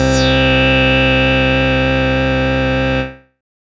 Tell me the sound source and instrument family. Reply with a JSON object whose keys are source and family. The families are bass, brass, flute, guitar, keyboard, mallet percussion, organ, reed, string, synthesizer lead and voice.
{"source": "synthesizer", "family": "bass"}